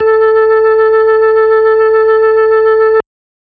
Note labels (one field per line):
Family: organ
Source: electronic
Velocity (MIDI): 127